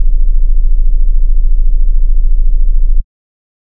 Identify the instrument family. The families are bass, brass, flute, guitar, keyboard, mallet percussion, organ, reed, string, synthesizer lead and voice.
bass